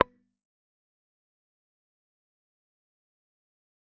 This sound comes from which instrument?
electronic guitar